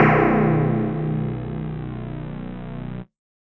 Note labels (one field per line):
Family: mallet percussion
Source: electronic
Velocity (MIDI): 50